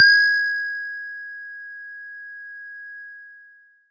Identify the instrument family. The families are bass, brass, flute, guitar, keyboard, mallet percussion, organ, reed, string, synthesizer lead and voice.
mallet percussion